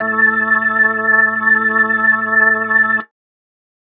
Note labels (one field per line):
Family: organ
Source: electronic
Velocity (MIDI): 127